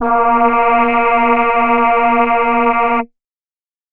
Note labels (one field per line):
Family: voice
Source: synthesizer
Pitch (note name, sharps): A#3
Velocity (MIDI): 25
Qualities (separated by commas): multiphonic